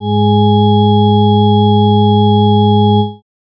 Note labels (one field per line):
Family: organ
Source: electronic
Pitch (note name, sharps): G#2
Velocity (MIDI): 50